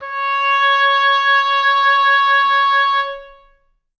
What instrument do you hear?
acoustic reed instrument